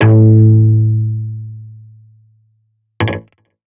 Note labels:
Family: guitar; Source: electronic; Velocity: 75; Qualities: distorted

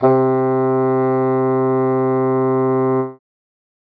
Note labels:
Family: reed; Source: acoustic; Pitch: C3; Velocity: 75

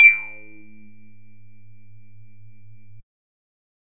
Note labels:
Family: bass; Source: synthesizer; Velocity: 127

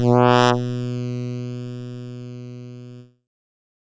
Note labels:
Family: keyboard; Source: synthesizer; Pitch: B2; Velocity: 100; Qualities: bright, distorted

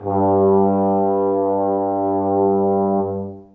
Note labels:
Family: brass; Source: acoustic; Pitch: G2; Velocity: 50; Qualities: dark, long release, reverb

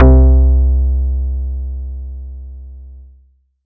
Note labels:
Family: guitar; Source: acoustic; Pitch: C2; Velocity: 25; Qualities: dark

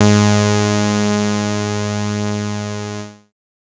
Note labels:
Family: bass; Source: synthesizer; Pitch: G#2; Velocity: 25; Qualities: bright, distorted

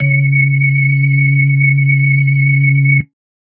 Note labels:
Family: organ; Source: electronic; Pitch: C#3; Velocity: 100

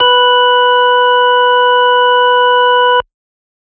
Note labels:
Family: organ; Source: electronic; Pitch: B4; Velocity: 100

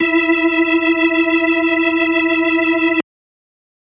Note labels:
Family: organ; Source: electronic; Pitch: E4; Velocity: 127

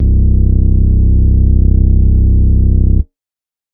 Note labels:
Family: organ; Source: electronic; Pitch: C1; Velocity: 127; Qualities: distorted

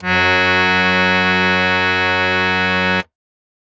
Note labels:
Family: keyboard; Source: acoustic; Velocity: 75

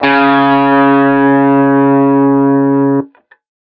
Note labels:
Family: guitar; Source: electronic; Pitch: C#3; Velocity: 100; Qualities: distorted

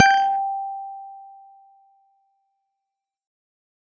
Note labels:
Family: guitar; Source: electronic; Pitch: G5; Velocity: 75

